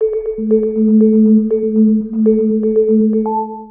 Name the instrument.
synthesizer mallet percussion instrument